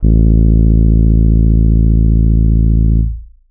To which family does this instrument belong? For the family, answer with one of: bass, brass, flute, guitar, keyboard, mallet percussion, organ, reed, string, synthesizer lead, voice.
keyboard